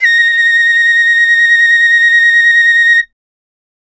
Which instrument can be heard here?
acoustic flute